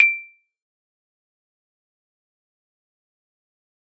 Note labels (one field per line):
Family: mallet percussion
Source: acoustic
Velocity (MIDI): 127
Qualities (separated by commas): fast decay, percussive